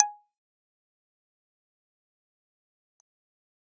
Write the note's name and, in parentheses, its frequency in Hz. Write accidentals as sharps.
G#5 (830.6 Hz)